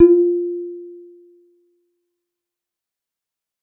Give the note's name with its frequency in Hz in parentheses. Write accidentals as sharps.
F4 (349.2 Hz)